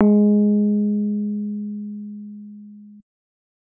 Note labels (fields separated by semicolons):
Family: keyboard; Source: electronic; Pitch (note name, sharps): G#3; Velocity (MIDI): 75; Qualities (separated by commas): dark